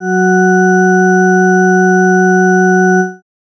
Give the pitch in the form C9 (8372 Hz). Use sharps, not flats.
F#3 (185 Hz)